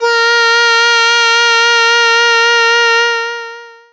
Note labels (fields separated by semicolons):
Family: voice; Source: synthesizer; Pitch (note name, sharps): A#4; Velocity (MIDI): 100; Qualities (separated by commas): bright, distorted, long release